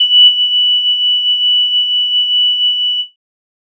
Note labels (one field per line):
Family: flute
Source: synthesizer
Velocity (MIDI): 127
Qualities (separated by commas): bright, distorted